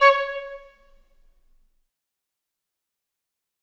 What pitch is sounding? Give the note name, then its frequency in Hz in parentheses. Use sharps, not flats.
C#5 (554.4 Hz)